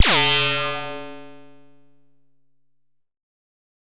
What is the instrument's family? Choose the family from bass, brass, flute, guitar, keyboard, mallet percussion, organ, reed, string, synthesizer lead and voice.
bass